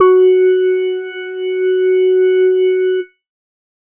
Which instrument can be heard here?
electronic organ